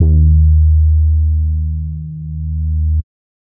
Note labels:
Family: bass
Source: synthesizer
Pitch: D#2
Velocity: 75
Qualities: dark

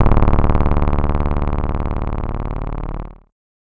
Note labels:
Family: bass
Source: synthesizer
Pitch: D0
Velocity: 75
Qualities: bright, distorted

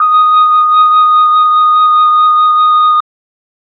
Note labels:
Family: flute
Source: electronic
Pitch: D#6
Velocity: 127

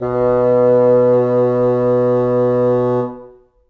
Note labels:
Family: reed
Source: acoustic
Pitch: B2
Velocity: 75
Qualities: reverb

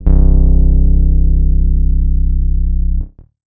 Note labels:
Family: guitar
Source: acoustic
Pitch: C1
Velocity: 100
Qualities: dark

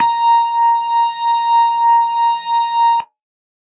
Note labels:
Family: organ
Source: electronic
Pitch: A#5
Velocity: 127

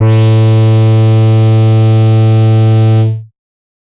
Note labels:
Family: bass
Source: synthesizer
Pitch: A2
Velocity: 25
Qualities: bright, distorted

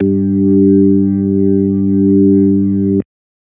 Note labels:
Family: organ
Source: electronic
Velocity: 50

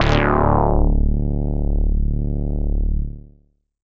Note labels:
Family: bass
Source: synthesizer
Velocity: 100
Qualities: bright, distorted, tempo-synced

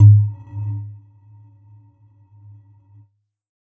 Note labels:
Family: mallet percussion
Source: electronic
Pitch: G#2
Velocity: 75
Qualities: dark, non-linear envelope

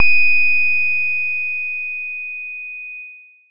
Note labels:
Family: bass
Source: synthesizer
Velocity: 50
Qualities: distorted

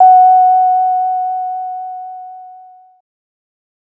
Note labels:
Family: bass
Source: synthesizer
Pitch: F#5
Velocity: 25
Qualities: distorted

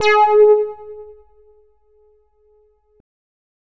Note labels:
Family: bass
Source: synthesizer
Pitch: G#4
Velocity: 100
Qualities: distorted

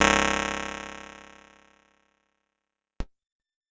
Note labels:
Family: keyboard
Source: electronic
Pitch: C#1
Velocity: 25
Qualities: bright, fast decay

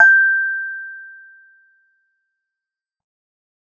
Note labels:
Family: keyboard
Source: electronic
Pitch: G6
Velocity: 50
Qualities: fast decay

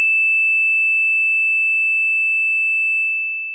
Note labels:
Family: synthesizer lead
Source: synthesizer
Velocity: 75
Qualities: bright, long release

